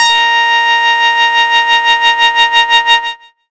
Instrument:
synthesizer bass